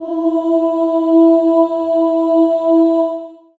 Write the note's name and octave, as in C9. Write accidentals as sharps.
E4